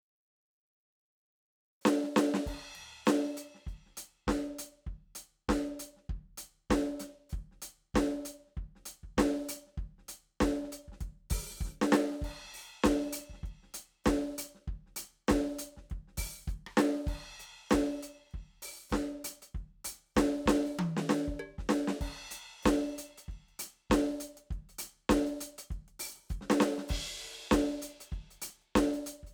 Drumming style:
soul